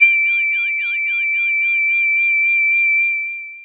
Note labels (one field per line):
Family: voice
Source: synthesizer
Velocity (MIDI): 50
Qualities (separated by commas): bright, distorted, long release